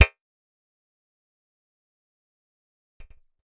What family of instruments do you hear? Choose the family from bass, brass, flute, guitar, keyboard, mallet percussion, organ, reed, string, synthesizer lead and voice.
bass